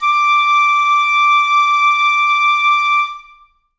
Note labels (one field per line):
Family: flute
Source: acoustic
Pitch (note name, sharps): D6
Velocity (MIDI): 100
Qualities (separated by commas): reverb